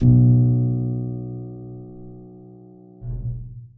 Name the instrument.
acoustic keyboard